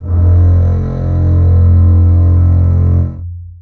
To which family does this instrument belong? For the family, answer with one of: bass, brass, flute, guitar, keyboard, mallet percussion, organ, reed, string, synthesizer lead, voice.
string